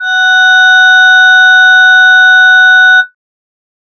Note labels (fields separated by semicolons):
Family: voice; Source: synthesizer; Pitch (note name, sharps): F#5; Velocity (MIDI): 127